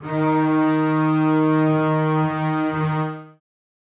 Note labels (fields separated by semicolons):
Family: string; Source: acoustic; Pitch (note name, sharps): D#3; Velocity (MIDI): 127; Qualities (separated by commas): reverb